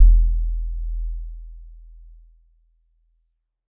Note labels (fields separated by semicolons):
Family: mallet percussion; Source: acoustic; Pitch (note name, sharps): E1; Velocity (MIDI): 25; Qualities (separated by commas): dark